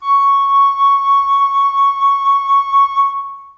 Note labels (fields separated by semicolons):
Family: flute; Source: acoustic; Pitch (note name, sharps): C#6; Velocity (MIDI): 50; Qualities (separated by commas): long release, reverb